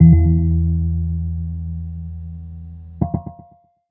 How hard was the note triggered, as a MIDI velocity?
25